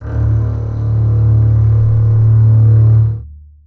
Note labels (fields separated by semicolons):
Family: string; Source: acoustic; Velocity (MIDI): 100; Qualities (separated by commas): long release, reverb